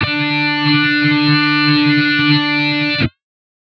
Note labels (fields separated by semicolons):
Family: guitar; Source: synthesizer; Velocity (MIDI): 75; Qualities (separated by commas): distorted